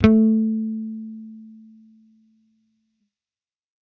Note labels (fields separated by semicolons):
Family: bass; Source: electronic; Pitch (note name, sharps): A3; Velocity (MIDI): 100